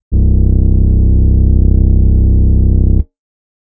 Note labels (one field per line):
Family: organ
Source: electronic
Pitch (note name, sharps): C1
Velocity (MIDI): 25